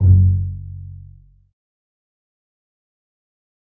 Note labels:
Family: string; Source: acoustic; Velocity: 75; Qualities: dark, fast decay, reverb

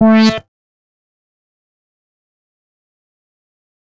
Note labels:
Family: bass; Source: synthesizer; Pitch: A3; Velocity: 127; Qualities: fast decay, percussive

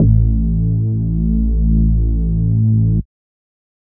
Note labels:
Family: bass; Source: synthesizer; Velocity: 50

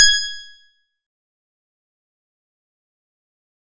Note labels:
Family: guitar; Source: acoustic; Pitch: G#6; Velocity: 50; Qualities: bright, distorted, fast decay, percussive

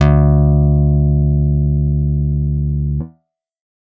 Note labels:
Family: guitar; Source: electronic; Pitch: D2; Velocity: 50

